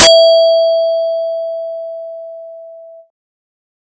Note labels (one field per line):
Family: bass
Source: synthesizer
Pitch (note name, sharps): E5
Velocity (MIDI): 100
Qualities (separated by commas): bright